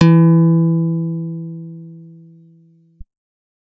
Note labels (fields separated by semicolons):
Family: guitar; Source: acoustic; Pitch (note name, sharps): E3; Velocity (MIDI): 127